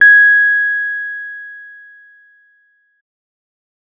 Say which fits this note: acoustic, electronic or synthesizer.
electronic